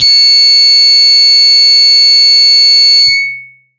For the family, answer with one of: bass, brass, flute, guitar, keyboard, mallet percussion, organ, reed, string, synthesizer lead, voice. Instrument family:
guitar